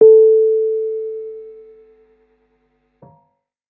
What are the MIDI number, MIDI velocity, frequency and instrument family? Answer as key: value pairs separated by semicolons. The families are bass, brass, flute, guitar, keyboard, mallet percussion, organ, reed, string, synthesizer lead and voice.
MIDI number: 69; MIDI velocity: 25; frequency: 440 Hz; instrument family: keyboard